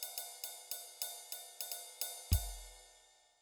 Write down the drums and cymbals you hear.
ride and kick